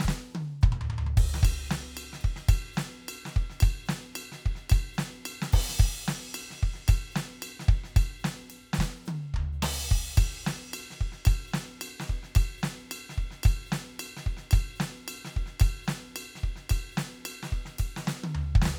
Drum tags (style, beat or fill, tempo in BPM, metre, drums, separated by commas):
swing, beat, 110 BPM, 4/4, crash, ride, ride bell, hi-hat pedal, snare, high tom, mid tom, floor tom, kick